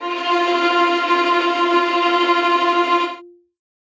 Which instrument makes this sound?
acoustic string instrument